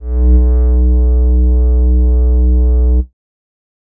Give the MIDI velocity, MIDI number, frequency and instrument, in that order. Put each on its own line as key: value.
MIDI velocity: 127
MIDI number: 35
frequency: 61.74 Hz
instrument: synthesizer bass